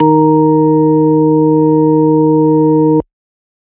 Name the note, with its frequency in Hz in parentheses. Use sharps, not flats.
D#3 (155.6 Hz)